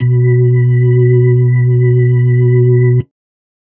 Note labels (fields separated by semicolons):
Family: organ; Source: electronic; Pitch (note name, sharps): B2; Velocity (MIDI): 127; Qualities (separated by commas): dark